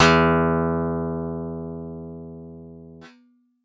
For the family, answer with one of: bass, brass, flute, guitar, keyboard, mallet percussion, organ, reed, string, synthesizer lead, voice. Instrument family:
guitar